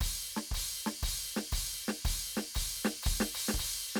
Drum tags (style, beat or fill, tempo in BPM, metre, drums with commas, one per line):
rock
beat
120 BPM
4/4
crash, snare, kick